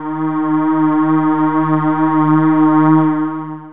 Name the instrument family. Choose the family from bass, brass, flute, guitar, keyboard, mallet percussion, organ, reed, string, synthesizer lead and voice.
voice